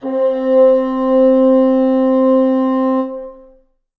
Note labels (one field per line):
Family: reed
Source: acoustic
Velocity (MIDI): 100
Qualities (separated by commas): long release, reverb